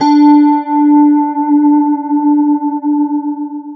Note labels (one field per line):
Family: guitar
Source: electronic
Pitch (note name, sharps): D4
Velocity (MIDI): 75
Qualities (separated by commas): long release, multiphonic, non-linear envelope